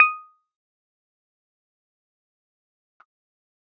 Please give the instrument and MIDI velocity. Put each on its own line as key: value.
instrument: electronic keyboard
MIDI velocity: 25